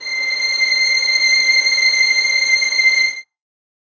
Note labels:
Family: string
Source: acoustic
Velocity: 100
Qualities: reverb

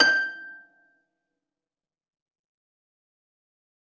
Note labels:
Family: string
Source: acoustic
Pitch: G6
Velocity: 25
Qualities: fast decay, percussive, reverb

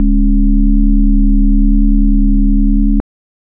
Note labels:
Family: organ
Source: electronic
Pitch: C#1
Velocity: 127

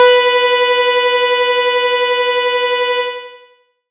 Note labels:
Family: bass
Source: synthesizer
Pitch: B4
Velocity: 127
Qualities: bright, distorted, long release

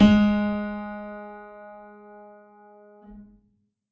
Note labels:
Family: keyboard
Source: acoustic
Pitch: G#3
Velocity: 127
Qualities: reverb

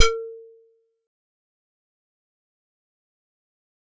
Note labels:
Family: keyboard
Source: acoustic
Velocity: 50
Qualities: fast decay, percussive

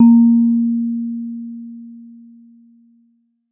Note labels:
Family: mallet percussion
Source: acoustic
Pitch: A#3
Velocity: 75

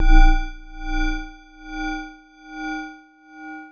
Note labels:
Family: mallet percussion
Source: electronic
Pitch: A#0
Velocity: 127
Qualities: long release

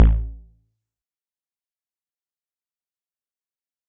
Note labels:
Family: bass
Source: synthesizer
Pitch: A1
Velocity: 127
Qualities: fast decay, percussive

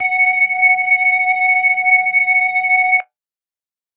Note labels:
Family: organ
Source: electronic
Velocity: 100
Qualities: distorted

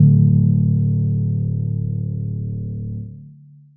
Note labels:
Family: keyboard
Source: acoustic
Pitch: D1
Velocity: 25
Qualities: dark, long release, reverb

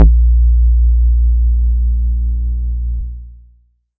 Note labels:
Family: bass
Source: synthesizer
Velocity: 25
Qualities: long release, multiphonic

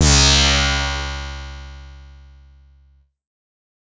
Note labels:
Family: bass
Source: synthesizer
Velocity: 75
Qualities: bright, distorted

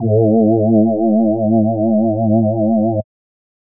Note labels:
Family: voice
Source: synthesizer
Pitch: A2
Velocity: 25

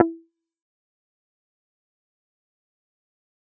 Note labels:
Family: bass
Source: synthesizer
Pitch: E4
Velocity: 25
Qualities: fast decay, percussive

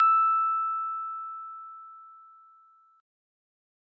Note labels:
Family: keyboard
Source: acoustic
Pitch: E6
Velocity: 75

